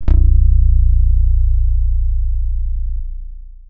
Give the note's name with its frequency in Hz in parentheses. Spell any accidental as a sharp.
A#0 (29.14 Hz)